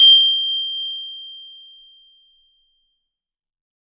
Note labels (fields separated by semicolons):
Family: mallet percussion; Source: acoustic; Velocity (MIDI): 25; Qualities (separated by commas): bright, reverb